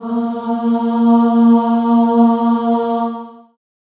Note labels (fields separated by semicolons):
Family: voice; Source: acoustic; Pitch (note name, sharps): A#3; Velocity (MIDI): 25; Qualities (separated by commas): reverb